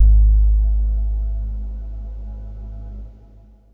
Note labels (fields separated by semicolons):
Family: guitar; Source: electronic; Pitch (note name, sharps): G#1; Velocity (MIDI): 25; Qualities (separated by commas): dark, long release